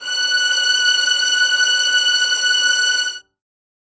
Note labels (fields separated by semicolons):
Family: string; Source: acoustic; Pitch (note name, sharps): F#6; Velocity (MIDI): 100; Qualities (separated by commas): reverb